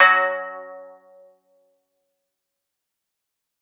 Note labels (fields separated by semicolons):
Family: guitar; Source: acoustic; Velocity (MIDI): 50; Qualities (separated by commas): fast decay